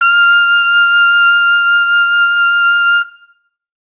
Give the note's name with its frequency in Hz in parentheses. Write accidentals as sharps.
F6 (1397 Hz)